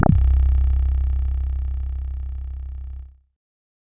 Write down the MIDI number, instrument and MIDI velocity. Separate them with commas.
24, synthesizer bass, 50